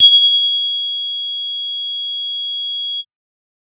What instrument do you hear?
synthesizer bass